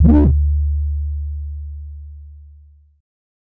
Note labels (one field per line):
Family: bass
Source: synthesizer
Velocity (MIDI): 50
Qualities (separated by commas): distorted